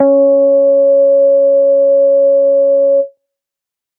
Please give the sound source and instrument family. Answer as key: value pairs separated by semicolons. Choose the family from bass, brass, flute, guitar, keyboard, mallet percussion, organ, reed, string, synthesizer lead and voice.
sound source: synthesizer; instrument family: bass